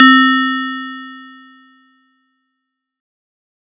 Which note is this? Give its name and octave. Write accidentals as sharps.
C4